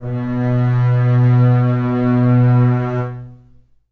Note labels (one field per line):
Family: string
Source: acoustic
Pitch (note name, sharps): B2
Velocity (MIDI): 25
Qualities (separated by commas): long release, reverb